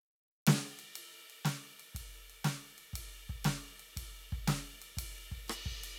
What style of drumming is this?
rock